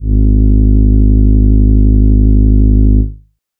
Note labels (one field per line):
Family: voice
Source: synthesizer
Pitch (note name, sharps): G#1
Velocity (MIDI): 50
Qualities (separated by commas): dark